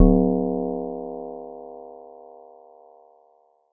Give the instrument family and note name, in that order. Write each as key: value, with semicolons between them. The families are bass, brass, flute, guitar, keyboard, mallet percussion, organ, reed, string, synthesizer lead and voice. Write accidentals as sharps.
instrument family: keyboard; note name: D1